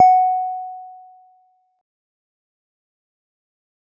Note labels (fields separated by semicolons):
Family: guitar; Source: synthesizer; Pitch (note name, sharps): F#5; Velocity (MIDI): 50; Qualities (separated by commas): dark, fast decay